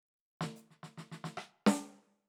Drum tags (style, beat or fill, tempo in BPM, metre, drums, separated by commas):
Afro-Cuban, fill, 105 BPM, 4/4, hi-hat pedal, snare, cross-stick